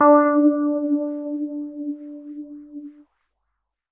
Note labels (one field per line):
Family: keyboard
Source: electronic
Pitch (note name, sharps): D4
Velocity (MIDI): 75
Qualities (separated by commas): non-linear envelope